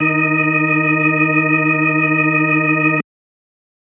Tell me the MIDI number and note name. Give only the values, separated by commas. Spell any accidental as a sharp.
51, D#3